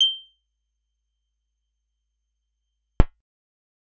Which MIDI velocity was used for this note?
25